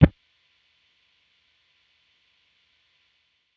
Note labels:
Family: bass; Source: electronic; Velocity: 25; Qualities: percussive

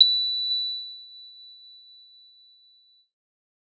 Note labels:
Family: keyboard; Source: electronic; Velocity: 127; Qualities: bright

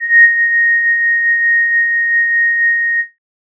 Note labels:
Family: flute; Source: synthesizer; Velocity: 100; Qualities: distorted

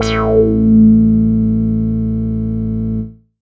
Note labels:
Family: bass; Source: synthesizer; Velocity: 75; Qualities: distorted, non-linear envelope

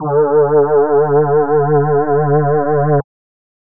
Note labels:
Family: voice; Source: synthesizer; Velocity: 75

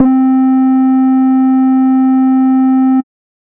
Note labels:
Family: bass; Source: synthesizer; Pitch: C4; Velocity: 75; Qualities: dark, distorted, tempo-synced

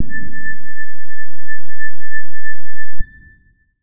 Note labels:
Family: guitar; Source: electronic; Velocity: 100; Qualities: dark, distorted

